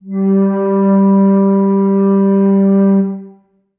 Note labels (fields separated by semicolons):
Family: flute; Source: acoustic; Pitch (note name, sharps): G3; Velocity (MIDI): 25; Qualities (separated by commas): dark, reverb